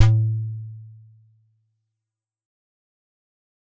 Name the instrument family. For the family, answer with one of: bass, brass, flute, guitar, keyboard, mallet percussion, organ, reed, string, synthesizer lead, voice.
keyboard